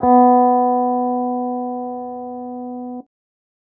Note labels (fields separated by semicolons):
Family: guitar; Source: electronic; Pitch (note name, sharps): B3; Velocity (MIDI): 25; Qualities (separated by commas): non-linear envelope